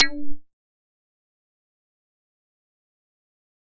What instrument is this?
synthesizer bass